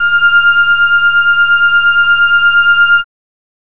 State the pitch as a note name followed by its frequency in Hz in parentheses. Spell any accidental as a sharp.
F6 (1397 Hz)